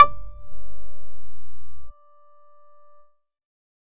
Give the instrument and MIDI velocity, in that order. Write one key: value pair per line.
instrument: synthesizer bass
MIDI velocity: 50